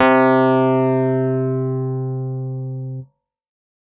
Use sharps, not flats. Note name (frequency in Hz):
C3 (130.8 Hz)